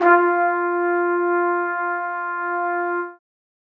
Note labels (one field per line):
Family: brass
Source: acoustic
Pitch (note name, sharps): F4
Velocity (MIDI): 25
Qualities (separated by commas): reverb